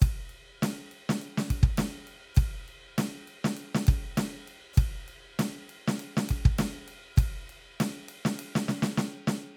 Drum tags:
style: rock; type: beat; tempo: 100 BPM; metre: 4/4; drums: ride, hi-hat pedal, snare, kick

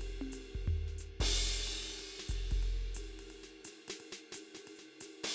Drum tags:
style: medium-fast jazz; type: beat; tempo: 180 BPM; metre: 4/4; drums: ride, hi-hat pedal, snare, high tom, floor tom, kick

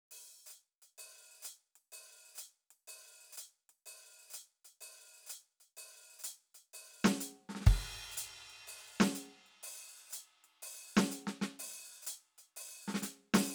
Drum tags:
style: swing; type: beat; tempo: 124 BPM; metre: 4/4; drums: crash, closed hi-hat, open hi-hat, hi-hat pedal, snare, kick

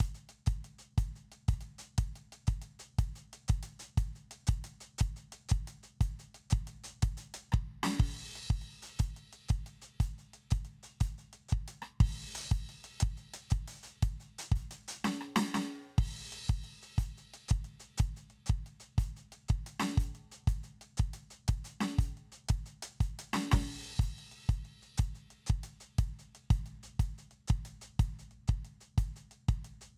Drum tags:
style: rock; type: beat; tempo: 120 BPM; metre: 4/4; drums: crash, closed hi-hat, open hi-hat, snare, cross-stick, kick

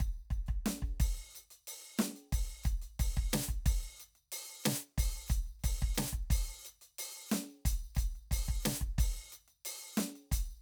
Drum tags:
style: hip-hop; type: beat; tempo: 90 BPM; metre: 4/4; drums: closed hi-hat, hi-hat pedal, percussion, snare, kick

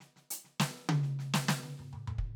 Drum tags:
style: hip-hop; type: fill; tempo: 100 BPM; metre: 4/4; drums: closed hi-hat, snare, high tom, mid tom, kick

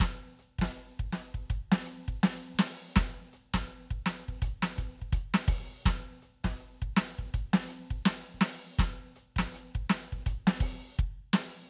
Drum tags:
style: New Orleans funk; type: beat; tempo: 82 BPM; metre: 4/4; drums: crash, ride, closed hi-hat, open hi-hat, hi-hat pedal, snare, kick

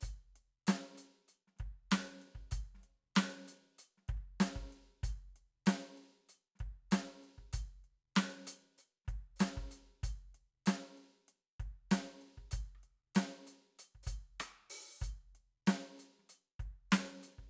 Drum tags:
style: soul; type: beat; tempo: 96 BPM; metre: 4/4; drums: closed hi-hat, open hi-hat, hi-hat pedal, snare, cross-stick, kick

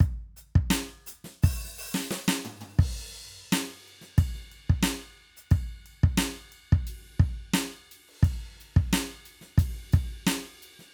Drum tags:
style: rock; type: beat; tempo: 88 BPM; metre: 4/4; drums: crash, ride, ride bell, closed hi-hat, open hi-hat, hi-hat pedal, snare, floor tom, kick

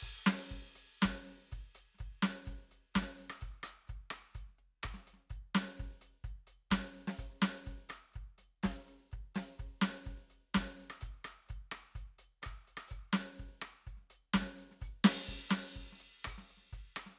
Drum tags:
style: reggae; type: beat; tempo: 126 BPM; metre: 4/4; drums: crash, closed hi-hat, open hi-hat, hi-hat pedal, snare, cross-stick, kick

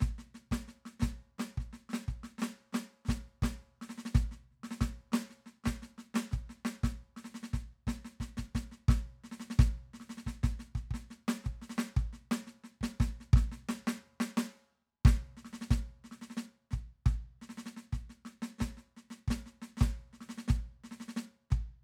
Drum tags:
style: march; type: beat; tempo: 176 BPM; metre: 4/4; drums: snare, kick

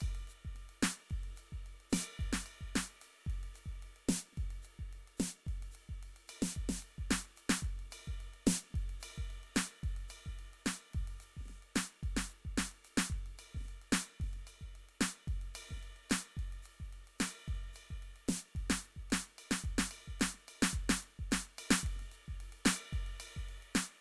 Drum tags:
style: Brazilian baião; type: beat; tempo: 110 BPM; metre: 4/4; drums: ride, ride bell, hi-hat pedal, snare, kick

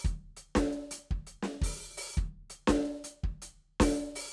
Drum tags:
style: rock shuffle; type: beat; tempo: 112 BPM; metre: 4/4; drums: closed hi-hat, open hi-hat, hi-hat pedal, snare, kick

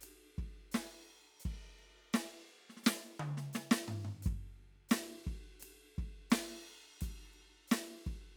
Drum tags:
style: rock; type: beat; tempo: 86 BPM; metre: 4/4; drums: crash, ride, hi-hat pedal, snare, mid tom, floor tom, kick

